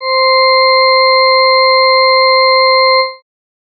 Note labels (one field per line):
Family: organ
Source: electronic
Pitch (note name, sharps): C5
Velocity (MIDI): 25